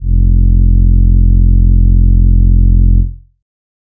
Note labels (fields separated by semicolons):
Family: voice; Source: synthesizer; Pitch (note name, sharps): F1; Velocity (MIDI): 25; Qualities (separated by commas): dark